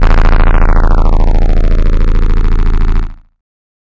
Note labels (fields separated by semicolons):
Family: bass; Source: synthesizer; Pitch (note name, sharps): A-1; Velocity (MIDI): 127; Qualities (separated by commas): bright, distorted, non-linear envelope